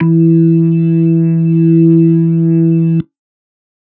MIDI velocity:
100